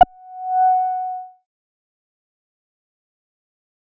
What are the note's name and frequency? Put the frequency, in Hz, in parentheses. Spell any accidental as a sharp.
F#5 (740 Hz)